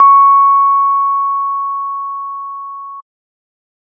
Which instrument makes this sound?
electronic organ